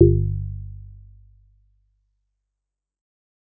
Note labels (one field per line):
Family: bass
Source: synthesizer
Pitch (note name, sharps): G1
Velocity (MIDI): 75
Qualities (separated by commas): dark, fast decay